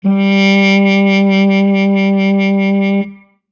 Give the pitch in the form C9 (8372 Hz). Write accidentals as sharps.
G3 (196 Hz)